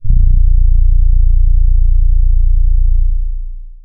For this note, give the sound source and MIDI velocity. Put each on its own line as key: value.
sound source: electronic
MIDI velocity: 100